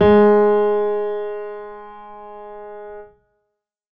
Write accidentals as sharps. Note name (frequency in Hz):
G#3 (207.7 Hz)